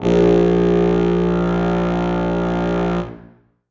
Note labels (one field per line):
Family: brass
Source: acoustic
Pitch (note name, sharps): A#1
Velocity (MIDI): 127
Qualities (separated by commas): bright, reverb